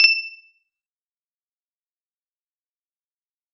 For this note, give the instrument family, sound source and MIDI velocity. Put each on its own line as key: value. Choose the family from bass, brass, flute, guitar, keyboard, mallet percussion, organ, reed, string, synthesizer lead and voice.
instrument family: guitar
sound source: electronic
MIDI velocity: 127